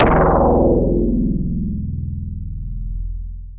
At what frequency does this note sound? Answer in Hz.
20.6 Hz